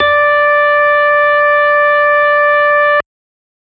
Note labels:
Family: organ; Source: electronic; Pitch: D5; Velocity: 127

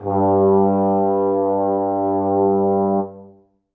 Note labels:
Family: brass; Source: acoustic; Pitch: G2; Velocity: 50; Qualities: dark, reverb

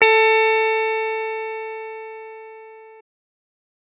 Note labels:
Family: keyboard; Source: electronic; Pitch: A4; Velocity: 75; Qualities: distorted

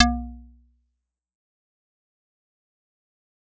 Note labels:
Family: mallet percussion; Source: acoustic; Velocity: 75; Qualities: fast decay, percussive

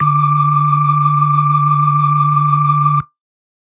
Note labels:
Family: organ; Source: electronic; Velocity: 127

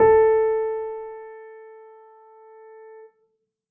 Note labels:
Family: keyboard; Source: acoustic; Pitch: A4; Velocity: 50; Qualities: dark, reverb

